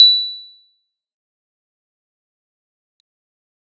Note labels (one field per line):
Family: keyboard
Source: electronic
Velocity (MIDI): 25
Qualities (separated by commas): bright, fast decay, percussive